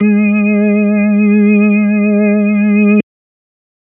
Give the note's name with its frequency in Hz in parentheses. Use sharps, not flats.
G#3 (207.7 Hz)